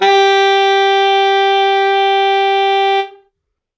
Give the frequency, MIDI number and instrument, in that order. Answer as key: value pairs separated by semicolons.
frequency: 392 Hz; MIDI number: 67; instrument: acoustic reed instrument